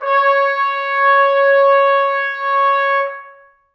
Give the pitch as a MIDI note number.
73